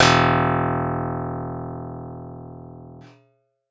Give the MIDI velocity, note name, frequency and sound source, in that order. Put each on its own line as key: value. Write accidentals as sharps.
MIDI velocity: 50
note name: E1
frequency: 41.2 Hz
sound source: synthesizer